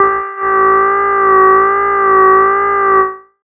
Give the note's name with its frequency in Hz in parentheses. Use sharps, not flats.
G4 (392 Hz)